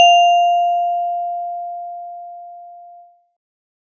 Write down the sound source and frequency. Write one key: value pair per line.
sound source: acoustic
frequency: 698.5 Hz